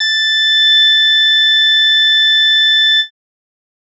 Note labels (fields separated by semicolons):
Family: bass; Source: synthesizer; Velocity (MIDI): 50; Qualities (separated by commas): bright, distorted